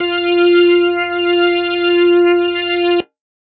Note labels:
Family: organ; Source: electronic; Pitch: F4; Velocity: 50; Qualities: distorted

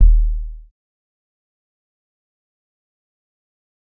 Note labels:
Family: bass; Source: synthesizer; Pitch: D#1; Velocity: 100; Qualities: dark, fast decay, percussive

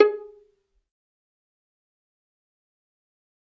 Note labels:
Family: string; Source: acoustic; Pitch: G#4; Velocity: 25; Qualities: fast decay, percussive, reverb

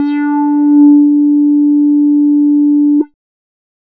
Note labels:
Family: bass; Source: synthesizer; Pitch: D4; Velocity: 75; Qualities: dark, distorted

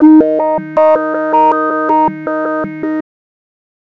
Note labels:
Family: bass; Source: synthesizer; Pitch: D#4; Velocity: 75; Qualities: tempo-synced

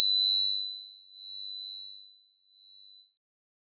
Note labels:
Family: keyboard; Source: electronic; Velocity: 50; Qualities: bright, multiphonic

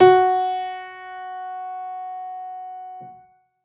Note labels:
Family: keyboard; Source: acoustic; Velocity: 100

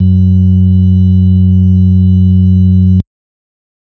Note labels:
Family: organ; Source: electronic; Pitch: F#2; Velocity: 50

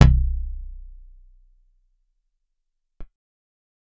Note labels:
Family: guitar; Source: acoustic; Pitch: B0; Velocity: 100; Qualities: dark

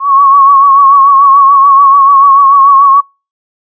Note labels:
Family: flute; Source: synthesizer; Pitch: C#6; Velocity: 127

